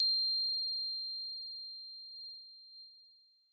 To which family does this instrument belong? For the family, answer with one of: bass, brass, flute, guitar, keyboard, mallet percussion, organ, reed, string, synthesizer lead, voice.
keyboard